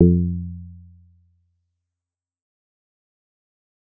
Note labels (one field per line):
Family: bass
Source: synthesizer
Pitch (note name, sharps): F2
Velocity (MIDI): 75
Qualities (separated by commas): dark, fast decay